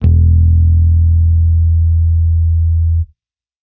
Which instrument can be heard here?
electronic bass